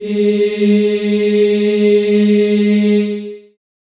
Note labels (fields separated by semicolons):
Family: voice; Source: acoustic; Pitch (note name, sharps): G#3; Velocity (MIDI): 75; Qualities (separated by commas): long release, reverb